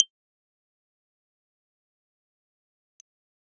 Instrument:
electronic keyboard